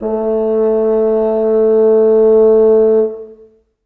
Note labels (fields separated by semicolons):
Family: reed; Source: acoustic; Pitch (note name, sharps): A3; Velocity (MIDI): 25; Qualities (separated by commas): long release, reverb